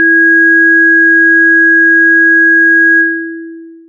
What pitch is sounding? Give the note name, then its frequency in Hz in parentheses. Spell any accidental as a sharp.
E4 (329.6 Hz)